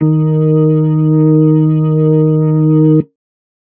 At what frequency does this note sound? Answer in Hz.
155.6 Hz